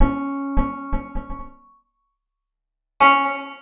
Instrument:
acoustic guitar